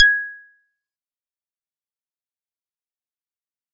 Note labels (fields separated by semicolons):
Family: mallet percussion; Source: acoustic; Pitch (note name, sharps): G#6; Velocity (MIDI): 127; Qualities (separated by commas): fast decay, percussive